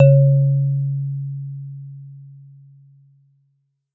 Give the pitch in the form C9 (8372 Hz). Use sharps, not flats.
C#3 (138.6 Hz)